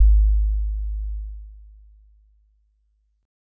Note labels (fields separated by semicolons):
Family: mallet percussion; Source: acoustic; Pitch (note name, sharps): G#1; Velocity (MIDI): 25; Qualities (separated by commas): dark